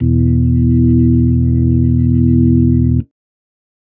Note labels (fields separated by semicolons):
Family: organ; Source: electronic; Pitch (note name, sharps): E1; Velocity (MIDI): 127; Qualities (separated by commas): dark